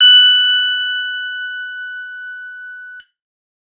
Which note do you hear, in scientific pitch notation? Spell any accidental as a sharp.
F#6